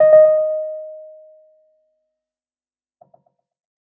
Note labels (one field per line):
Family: keyboard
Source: electronic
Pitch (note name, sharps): D#5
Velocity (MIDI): 75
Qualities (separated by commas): fast decay, tempo-synced